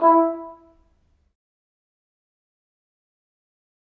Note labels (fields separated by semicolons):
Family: brass; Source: acoustic; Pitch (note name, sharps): E4; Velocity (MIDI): 50; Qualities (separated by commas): fast decay, percussive, reverb